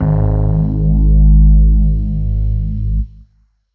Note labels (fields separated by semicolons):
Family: keyboard; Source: electronic; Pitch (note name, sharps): G#1; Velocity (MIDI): 75; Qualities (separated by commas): distorted